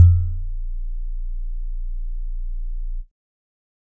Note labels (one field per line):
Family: keyboard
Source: electronic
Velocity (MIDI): 50